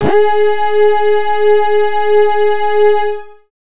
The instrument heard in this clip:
synthesizer bass